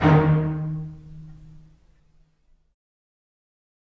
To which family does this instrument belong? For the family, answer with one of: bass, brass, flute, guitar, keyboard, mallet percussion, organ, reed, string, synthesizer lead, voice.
string